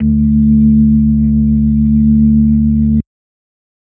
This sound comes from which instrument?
electronic organ